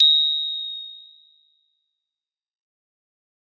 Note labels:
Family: mallet percussion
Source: acoustic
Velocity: 75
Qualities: bright, fast decay

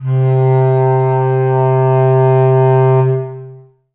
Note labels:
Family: reed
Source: acoustic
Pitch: C3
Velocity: 100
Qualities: long release, reverb

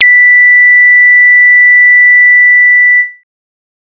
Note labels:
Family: bass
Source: synthesizer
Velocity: 127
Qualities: distorted

